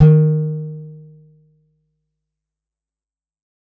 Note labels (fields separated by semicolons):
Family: guitar; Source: acoustic; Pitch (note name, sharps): D#3; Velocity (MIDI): 127; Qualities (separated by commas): fast decay